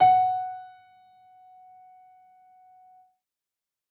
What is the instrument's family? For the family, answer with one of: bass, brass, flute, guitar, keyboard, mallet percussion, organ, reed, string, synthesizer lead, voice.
keyboard